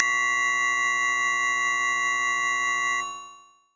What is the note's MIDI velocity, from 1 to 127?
127